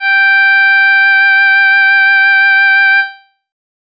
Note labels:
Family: reed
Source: synthesizer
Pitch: G5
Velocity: 127

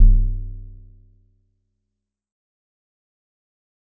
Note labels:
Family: mallet percussion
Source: acoustic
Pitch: C#1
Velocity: 50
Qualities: dark, fast decay, percussive

